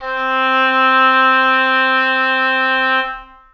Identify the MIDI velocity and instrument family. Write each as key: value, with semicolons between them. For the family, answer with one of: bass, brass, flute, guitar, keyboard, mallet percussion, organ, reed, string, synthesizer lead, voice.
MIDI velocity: 100; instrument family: reed